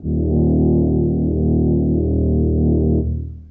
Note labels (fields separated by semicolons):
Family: brass; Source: acoustic; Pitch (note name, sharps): D#1; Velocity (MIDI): 25; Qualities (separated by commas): dark, long release, reverb